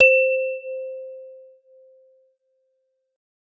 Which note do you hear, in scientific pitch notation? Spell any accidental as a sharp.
C5